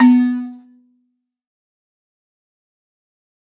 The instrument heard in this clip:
acoustic mallet percussion instrument